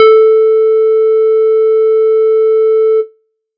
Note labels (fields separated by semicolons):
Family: bass; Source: synthesizer; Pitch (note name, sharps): A4; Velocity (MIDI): 50